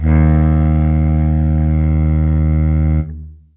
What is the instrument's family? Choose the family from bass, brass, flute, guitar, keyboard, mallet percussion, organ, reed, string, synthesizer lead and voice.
reed